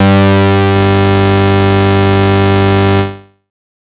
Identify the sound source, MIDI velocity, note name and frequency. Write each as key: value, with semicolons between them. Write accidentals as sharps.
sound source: synthesizer; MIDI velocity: 75; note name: G2; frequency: 98 Hz